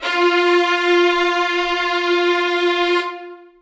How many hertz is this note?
349.2 Hz